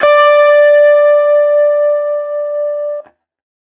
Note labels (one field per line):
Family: guitar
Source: electronic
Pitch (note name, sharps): D5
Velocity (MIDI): 75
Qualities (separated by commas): distorted